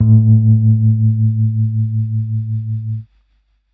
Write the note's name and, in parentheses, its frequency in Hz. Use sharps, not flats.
A2 (110 Hz)